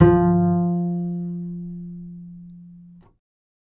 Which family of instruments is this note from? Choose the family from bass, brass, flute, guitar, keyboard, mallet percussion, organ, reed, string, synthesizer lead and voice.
bass